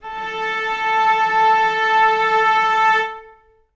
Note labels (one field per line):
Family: string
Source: acoustic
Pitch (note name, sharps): A4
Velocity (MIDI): 50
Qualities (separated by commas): reverb